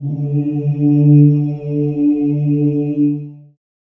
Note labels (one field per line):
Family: voice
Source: acoustic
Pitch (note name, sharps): D3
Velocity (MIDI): 127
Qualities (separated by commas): long release, reverb